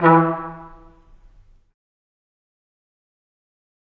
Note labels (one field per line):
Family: brass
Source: acoustic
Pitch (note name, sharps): E3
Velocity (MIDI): 25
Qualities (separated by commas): fast decay, percussive, reverb